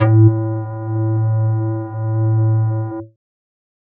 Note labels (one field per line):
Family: flute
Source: synthesizer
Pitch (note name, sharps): A2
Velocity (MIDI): 75